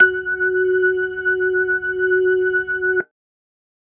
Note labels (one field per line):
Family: organ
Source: electronic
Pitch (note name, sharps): F#4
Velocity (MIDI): 25